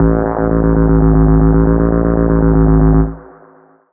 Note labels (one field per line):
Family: bass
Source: synthesizer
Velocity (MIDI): 127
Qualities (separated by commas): long release, reverb